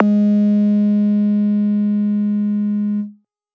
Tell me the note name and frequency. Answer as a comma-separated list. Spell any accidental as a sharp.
G#3, 207.7 Hz